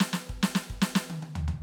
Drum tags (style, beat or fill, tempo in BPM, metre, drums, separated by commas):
punk, fill, 144 BPM, 4/4, snare, high tom, floor tom, kick